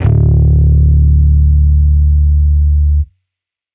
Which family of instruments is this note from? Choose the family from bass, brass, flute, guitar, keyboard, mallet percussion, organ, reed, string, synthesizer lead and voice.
bass